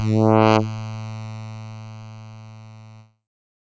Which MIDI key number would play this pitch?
45